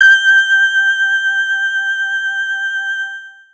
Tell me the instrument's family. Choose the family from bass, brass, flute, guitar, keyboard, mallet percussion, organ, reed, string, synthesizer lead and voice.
organ